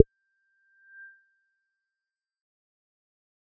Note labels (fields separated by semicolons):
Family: bass; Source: synthesizer; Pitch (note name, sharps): G6; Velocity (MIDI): 50; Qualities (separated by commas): fast decay, percussive